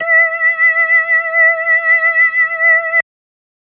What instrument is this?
electronic organ